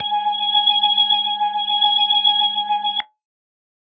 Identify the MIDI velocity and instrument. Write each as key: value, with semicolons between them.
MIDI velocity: 25; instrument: electronic organ